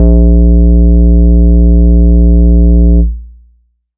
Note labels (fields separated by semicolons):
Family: bass; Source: synthesizer; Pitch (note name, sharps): A#1; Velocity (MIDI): 75; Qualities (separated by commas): long release